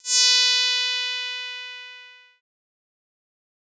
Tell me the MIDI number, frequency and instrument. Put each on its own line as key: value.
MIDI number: 71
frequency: 493.9 Hz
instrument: synthesizer bass